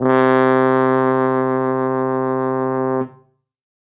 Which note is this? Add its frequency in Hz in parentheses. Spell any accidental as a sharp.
C3 (130.8 Hz)